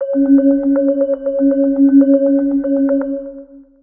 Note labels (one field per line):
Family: mallet percussion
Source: synthesizer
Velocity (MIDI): 50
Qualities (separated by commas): dark, long release, multiphonic, percussive, tempo-synced